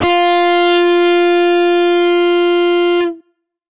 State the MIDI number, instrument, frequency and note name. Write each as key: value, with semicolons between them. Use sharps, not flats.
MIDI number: 65; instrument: electronic guitar; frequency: 349.2 Hz; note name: F4